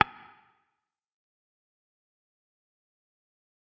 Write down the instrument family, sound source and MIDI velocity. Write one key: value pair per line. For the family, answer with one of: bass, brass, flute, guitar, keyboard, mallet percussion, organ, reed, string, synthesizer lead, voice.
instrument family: guitar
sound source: electronic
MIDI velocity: 25